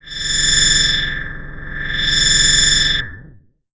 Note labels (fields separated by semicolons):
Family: bass; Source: synthesizer; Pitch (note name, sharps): A6; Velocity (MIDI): 25; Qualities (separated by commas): tempo-synced